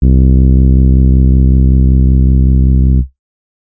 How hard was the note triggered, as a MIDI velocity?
50